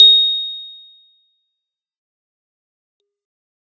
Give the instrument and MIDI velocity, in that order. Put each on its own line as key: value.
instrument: acoustic keyboard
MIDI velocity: 75